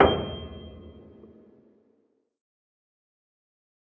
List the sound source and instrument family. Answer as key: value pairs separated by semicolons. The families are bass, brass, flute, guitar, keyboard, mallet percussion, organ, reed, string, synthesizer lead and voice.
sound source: acoustic; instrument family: keyboard